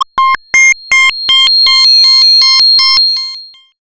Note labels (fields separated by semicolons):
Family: bass; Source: synthesizer; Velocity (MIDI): 75; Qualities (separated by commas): bright, distorted, long release, multiphonic, tempo-synced